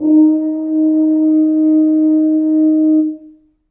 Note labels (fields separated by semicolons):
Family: brass; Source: acoustic; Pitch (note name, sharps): D#4; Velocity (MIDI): 50; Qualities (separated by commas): reverb